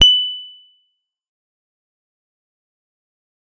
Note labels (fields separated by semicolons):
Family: guitar; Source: electronic; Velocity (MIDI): 25; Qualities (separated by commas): fast decay, percussive